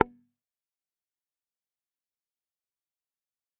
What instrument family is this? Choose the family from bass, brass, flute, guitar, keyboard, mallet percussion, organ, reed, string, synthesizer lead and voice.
guitar